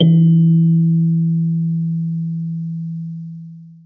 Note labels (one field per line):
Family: mallet percussion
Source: acoustic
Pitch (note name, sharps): E3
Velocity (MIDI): 127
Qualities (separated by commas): dark, long release, reverb